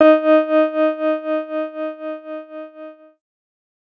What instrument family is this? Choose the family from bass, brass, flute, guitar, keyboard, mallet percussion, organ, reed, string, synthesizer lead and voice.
keyboard